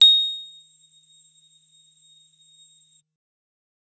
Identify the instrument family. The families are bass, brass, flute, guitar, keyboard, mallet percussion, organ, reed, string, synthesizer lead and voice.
guitar